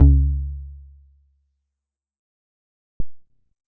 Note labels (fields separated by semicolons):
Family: bass; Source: synthesizer; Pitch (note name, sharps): C#2; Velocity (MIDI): 25; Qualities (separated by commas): dark, fast decay